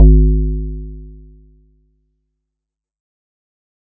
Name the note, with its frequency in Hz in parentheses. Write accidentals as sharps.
G#1 (51.91 Hz)